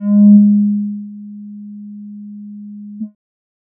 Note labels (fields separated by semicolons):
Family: bass; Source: synthesizer; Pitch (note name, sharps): G#3; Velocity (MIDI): 50; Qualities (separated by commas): dark